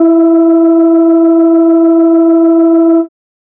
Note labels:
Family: organ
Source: electronic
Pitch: E4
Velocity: 127

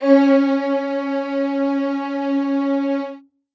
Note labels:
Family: string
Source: acoustic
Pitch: C#4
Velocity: 127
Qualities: reverb

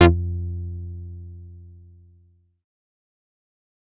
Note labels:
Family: bass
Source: synthesizer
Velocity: 25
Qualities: distorted, fast decay

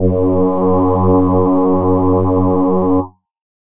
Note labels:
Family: voice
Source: synthesizer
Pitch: F#2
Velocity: 75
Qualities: multiphonic

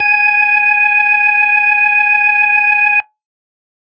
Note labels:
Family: organ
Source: electronic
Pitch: G#5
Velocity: 100

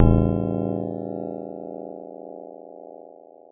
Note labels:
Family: keyboard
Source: electronic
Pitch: A0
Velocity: 75

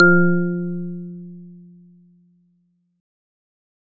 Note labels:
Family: organ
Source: electronic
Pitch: F3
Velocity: 127

